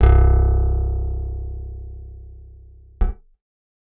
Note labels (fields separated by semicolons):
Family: guitar; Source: acoustic; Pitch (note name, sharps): C1; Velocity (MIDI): 127